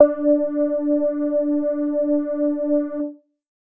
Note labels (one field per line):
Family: keyboard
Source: electronic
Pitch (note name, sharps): D4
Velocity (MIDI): 75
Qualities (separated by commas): distorted